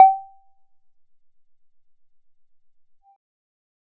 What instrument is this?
synthesizer bass